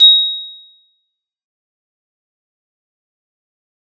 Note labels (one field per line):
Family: guitar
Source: acoustic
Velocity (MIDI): 100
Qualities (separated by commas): bright, fast decay, percussive, reverb